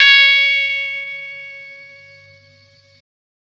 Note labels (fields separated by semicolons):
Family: guitar; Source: electronic; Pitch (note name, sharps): C#5; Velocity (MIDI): 127; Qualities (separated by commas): reverb